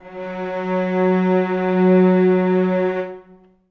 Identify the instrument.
acoustic string instrument